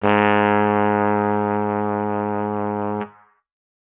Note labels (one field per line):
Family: brass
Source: acoustic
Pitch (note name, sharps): G#2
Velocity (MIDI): 75